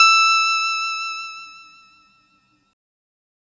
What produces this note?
synthesizer keyboard